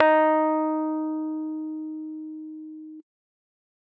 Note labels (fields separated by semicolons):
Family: keyboard; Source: electronic; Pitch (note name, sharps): D#4; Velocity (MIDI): 100